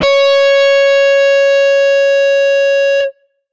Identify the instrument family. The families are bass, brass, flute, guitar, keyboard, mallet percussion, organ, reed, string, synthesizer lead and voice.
guitar